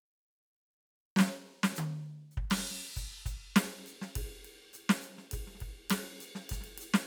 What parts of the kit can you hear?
crash, ride, ride bell, closed hi-hat, open hi-hat, hi-hat pedal, snare, high tom and kick